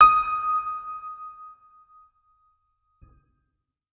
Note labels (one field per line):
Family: organ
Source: electronic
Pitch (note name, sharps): D#6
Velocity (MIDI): 100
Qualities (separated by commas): reverb